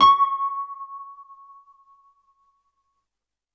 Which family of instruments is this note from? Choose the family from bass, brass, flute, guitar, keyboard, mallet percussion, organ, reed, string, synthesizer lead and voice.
keyboard